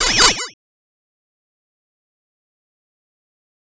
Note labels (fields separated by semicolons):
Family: bass; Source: synthesizer; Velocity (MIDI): 50; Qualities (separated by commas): bright, distorted, fast decay, multiphonic